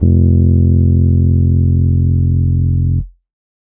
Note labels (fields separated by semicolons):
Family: keyboard; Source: electronic; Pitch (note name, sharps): F1; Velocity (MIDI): 75